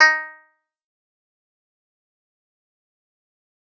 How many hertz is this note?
311.1 Hz